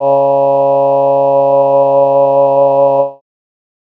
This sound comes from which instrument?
synthesizer voice